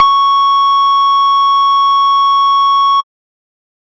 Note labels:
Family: bass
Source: synthesizer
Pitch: C#6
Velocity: 75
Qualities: distorted, tempo-synced

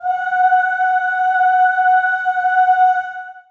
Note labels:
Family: voice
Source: acoustic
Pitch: F#5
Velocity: 25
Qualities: reverb

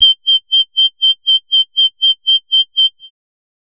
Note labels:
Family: bass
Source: synthesizer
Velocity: 100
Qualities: bright, distorted, tempo-synced

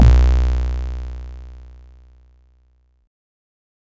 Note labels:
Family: bass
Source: synthesizer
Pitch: B1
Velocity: 75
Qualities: bright, distorted

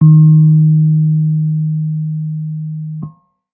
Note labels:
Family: keyboard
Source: electronic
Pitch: D#3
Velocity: 25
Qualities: dark

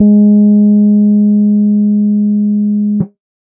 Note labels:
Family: keyboard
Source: electronic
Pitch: G#3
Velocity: 50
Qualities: dark

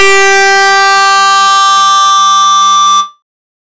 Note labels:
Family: bass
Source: synthesizer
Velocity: 127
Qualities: bright, distorted

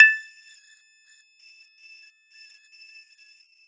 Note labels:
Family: mallet percussion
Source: acoustic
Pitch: A6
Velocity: 100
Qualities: multiphonic, percussive

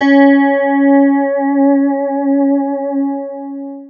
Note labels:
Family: guitar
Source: electronic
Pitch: C#4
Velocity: 25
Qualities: long release, multiphonic, non-linear envelope

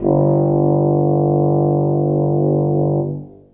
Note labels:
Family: brass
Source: acoustic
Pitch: G1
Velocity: 50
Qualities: reverb

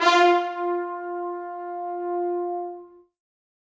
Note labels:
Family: brass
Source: acoustic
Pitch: F4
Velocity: 127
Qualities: bright, reverb

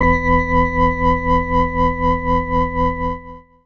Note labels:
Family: organ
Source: electronic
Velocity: 75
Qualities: distorted

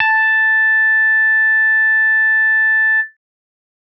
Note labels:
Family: bass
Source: synthesizer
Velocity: 75

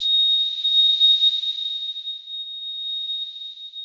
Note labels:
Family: mallet percussion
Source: electronic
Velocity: 127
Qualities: bright, long release, non-linear envelope

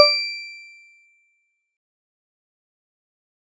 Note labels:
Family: mallet percussion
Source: acoustic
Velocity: 75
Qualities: fast decay, percussive

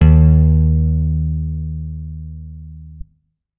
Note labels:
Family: guitar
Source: electronic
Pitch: D#2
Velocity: 50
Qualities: reverb

